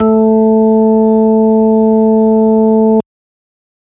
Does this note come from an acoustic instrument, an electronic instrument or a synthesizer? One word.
electronic